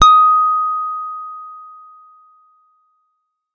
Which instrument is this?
electronic guitar